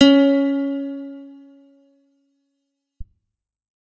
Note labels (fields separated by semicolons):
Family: guitar; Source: electronic; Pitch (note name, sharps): C#4; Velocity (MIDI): 100; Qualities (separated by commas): bright, reverb